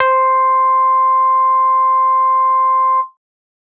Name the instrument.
synthesizer bass